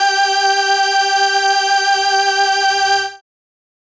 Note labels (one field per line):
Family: keyboard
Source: synthesizer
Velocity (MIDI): 100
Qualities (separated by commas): bright